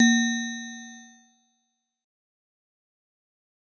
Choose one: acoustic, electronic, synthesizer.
acoustic